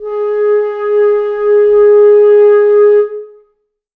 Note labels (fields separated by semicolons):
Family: reed; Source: acoustic; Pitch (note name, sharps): G#4; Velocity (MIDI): 100; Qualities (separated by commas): reverb